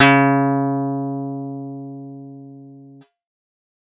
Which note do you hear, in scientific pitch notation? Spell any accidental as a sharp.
C#3